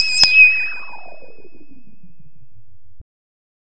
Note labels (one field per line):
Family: bass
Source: synthesizer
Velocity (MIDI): 127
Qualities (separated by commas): bright, distorted